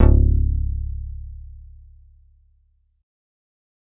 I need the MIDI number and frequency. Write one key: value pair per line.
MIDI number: 25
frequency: 34.65 Hz